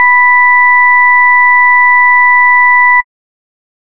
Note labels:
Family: bass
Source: synthesizer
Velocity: 25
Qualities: distorted

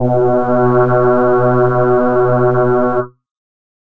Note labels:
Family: voice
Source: synthesizer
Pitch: B2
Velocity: 75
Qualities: multiphonic

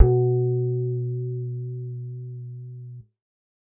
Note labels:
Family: bass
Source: synthesizer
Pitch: B2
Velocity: 50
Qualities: dark, reverb

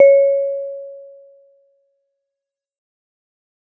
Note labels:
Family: mallet percussion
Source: acoustic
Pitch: C#5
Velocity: 50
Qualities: dark, fast decay

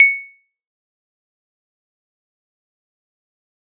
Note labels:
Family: keyboard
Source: electronic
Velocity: 50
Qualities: fast decay, percussive

